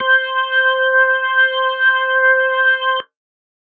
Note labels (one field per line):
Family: organ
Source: electronic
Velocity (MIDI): 100